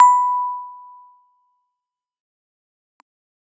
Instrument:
electronic keyboard